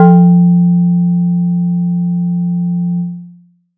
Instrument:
acoustic mallet percussion instrument